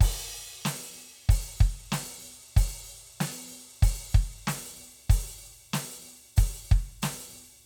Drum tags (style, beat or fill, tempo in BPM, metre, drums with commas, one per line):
rock
beat
94 BPM
4/4
crash, open hi-hat, snare, kick